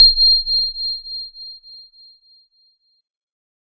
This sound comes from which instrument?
electronic organ